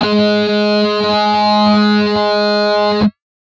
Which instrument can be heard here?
synthesizer guitar